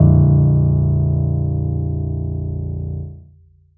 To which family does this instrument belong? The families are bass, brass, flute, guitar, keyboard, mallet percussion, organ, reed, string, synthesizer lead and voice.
keyboard